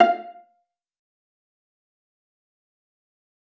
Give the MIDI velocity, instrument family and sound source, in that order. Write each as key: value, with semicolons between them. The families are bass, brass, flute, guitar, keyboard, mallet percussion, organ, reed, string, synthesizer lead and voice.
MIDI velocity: 100; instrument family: string; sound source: acoustic